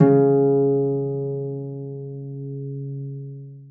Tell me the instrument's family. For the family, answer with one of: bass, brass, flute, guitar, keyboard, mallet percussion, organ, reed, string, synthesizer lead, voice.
string